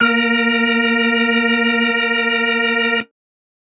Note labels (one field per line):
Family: organ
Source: electronic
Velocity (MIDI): 25